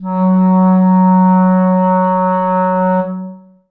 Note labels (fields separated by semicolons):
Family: reed; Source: acoustic; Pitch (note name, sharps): F#3; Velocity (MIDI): 75; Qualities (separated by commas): dark, long release, reverb